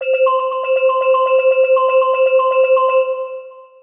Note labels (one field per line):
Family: mallet percussion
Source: synthesizer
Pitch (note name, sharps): C5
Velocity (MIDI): 50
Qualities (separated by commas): long release, multiphonic, tempo-synced